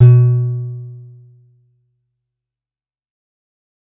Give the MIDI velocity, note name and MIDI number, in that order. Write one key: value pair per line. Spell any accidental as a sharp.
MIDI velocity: 25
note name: B2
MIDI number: 47